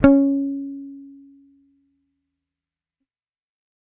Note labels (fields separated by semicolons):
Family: bass; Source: electronic; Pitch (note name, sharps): C#4; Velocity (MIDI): 127; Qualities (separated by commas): fast decay